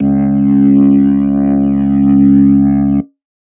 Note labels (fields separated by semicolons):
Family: organ; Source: electronic; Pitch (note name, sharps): C#2; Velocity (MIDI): 75; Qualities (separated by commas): distorted